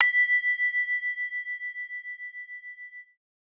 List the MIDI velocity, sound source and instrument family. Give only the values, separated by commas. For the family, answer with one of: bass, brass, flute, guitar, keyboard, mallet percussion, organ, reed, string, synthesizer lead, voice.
50, acoustic, mallet percussion